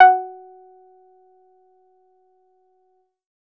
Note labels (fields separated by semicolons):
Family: bass; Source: synthesizer; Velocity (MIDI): 75; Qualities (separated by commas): percussive